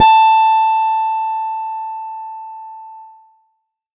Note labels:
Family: keyboard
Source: electronic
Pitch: A5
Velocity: 25

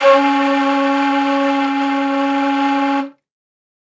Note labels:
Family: flute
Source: acoustic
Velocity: 75

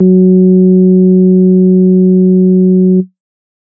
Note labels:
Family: organ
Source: electronic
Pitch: F#3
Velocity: 25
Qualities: dark

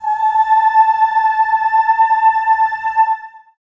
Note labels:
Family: voice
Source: acoustic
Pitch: A5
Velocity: 100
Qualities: reverb

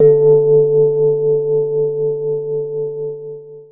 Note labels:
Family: keyboard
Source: electronic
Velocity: 127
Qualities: long release, reverb

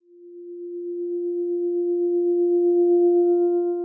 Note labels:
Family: guitar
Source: electronic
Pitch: F4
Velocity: 100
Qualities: dark, long release

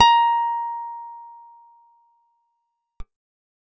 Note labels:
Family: guitar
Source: acoustic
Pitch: A#5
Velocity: 25

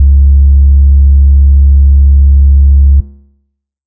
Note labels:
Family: bass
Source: synthesizer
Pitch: C#2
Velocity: 50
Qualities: dark

